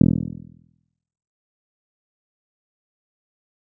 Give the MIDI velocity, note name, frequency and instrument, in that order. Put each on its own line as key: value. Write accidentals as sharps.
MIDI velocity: 127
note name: E1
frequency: 41.2 Hz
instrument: synthesizer bass